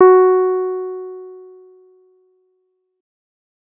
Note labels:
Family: bass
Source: synthesizer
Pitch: F#4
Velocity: 100

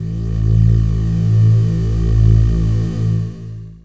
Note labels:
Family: voice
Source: synthesizer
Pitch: A1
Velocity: 75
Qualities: distorted, long release

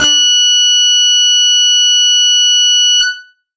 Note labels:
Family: guitar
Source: electronic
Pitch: F#6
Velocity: 127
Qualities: distorted

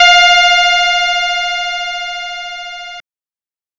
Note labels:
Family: guitar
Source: synthesizer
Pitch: F5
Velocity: 50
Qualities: bright, distorted

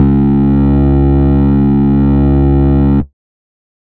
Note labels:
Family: bass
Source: synthesizer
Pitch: C#2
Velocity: 127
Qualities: distorted, multiphonic, tempo-synced

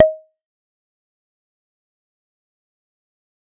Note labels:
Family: bass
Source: synthesizer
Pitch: D#5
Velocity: 127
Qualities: fast decay, percussive

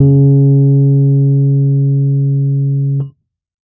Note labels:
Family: keyboard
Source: electronic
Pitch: C#3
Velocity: 50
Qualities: dark

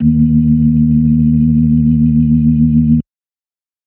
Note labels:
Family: organ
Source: electronic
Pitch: D#2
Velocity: 127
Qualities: dark

